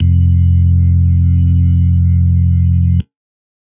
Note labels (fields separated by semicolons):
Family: organ; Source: electronic; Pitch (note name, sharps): F1; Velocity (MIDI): 100; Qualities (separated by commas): dark